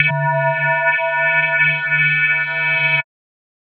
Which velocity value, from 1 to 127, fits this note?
100